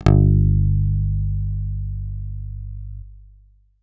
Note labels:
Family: guitar; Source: electronic; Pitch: G1; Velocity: 100

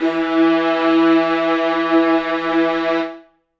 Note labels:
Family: string; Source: acoustic; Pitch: E3; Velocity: 100; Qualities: reverb

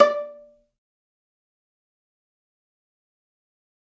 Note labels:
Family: string; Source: acoustic; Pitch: D5; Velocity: 127; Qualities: fast decay, percussive, reverb

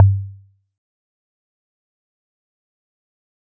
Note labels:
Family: mallet percussion; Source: acoustic; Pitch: G2; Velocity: 50; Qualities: fast decay, percussive

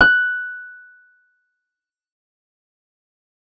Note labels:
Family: keyboard; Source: synthesizer; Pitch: F#6; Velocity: 100; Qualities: fast decay

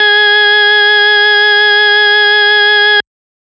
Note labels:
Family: organ; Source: electronic; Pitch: G#4; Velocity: 50; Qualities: bright, distorted

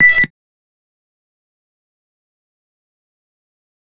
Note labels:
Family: bass; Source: synthesizer; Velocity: 25; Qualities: fast decay, percussive

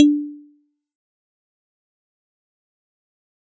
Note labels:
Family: mallet percussion; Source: acoustic; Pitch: D4; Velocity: 75; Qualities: fast decay, percussive

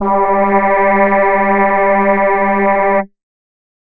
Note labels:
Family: voice; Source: synthesizer; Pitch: G3; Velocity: 25; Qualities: multiphonic

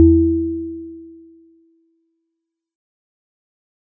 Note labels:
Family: mallet percussion; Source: acoustic; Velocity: 50; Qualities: fast decay

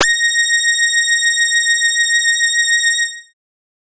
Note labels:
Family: bass; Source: synthesizer; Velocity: 127; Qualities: multiphonic

